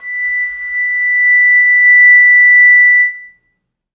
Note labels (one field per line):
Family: flute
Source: acoustic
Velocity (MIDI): 25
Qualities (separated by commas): reverb